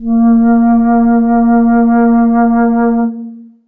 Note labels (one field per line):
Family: flute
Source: acoustic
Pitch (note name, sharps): A#3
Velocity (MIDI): 25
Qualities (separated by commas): long release, reverb